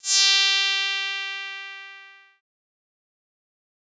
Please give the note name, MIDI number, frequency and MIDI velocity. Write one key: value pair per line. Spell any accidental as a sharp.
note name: G4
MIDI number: 67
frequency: 392 Hz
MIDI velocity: 100